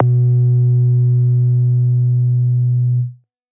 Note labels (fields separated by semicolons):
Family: bass; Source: synthesizer; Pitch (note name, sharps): B2; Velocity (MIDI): 100; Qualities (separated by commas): distorted